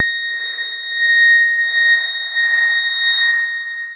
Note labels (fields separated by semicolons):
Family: keyboard; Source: electronic; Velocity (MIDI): 50; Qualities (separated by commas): long release